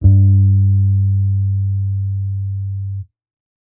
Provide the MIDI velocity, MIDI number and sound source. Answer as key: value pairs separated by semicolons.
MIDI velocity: 100; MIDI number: 43; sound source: electronic